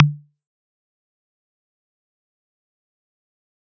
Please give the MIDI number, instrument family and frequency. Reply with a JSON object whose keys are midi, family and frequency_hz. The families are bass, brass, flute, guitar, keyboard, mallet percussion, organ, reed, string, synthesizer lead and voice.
{"midi": 50, "family": "mallet percussion", "frequency_hz": 146.8}